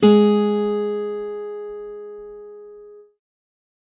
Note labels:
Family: guitar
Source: acoustic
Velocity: 75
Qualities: reverb

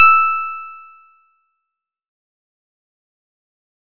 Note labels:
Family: guitar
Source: synthesizer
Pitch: E6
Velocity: 100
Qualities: bright, fast decay

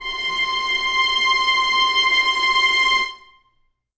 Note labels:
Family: string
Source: acoustic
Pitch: C6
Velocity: 25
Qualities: reverb

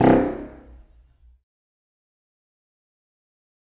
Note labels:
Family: reed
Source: acoustic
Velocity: 50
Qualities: fast decay, percussive, reverb

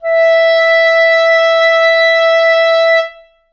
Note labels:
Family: reed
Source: acoustic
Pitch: E5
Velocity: 127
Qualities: reverb

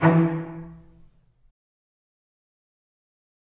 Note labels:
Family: string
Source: acoustic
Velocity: 100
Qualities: fast decay, reverb

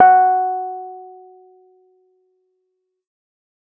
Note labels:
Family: keyboard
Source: electronic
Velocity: 50

